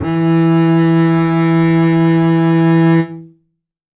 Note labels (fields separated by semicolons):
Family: string; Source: acoustic; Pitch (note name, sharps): E3; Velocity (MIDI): 25; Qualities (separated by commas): reverb